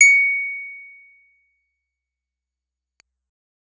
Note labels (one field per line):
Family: keyboard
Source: electronic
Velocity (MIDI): 127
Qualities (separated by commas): fast decay